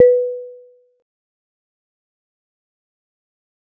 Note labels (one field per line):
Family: mallet percussion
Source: acoustic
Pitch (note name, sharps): B4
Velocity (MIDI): 25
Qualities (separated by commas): fast decay, percussive